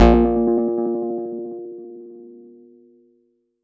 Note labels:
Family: guitar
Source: electronic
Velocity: 127

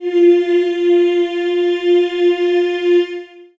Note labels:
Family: voice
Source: acoustic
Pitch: F4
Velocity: 100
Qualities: long release, reverb

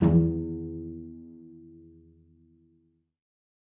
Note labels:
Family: string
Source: acoustic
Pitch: E2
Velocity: 75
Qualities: dark, reverb

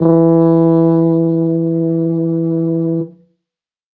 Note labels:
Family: brass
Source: acoustic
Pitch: E3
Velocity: 50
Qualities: dark

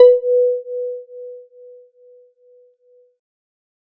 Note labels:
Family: keyboard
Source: electronic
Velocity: 25

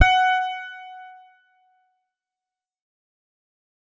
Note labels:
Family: guitar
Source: electronic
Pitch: F#5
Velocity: 50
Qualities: distorted, fast decay

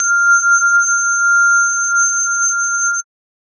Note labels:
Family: mallet percussion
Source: synthesizer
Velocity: 100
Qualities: bright, multiphonic, non-linear envelope

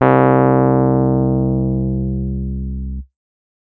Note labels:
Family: keyboard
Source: electronic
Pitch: C2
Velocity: 100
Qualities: distorted

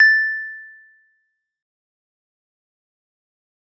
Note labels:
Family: guitar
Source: synthesizer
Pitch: A6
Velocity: 127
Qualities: dark, fast decay, percussive

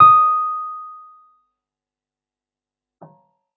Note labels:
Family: keyboard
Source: electronic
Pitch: D#6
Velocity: 75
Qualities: fast decay

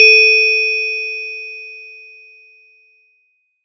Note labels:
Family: mallet percussion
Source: acoustic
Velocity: 127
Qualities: bright

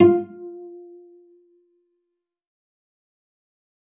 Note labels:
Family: string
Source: acoustic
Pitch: F4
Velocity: 100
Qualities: fast decay, percussive, reverb

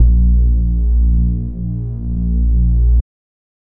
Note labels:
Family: bass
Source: synthesizer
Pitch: A#1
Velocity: 100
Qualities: dark

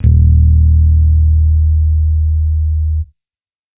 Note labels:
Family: bass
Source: electronic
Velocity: 50

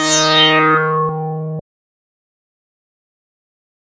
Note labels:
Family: bass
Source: synthesizer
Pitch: D#3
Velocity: 50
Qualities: distorted, fast decay

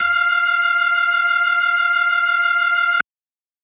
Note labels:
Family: organ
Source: electronic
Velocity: 25

